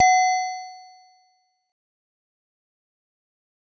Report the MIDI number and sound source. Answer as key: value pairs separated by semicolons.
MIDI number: 78; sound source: acoustic